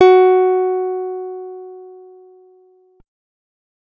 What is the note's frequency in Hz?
370 Hz